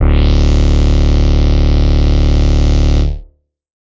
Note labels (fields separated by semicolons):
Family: bass; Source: synthesizer; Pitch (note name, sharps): D1; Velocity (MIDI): 50; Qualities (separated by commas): distorted